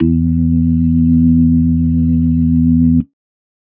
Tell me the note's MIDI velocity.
75